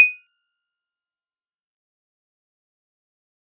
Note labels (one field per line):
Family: mallet percussion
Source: acoustic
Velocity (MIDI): 25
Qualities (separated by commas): bright, fast decay, percussive